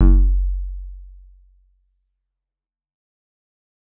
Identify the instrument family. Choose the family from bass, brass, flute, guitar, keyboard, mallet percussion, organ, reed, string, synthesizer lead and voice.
guitar